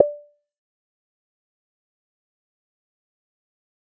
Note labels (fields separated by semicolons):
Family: bass; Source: synthesizer; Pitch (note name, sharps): D5; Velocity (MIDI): 75; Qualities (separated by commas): dark, fast decay, percussive